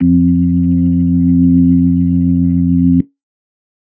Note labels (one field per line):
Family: organ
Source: electronic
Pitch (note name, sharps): F2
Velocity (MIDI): 50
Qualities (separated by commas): dark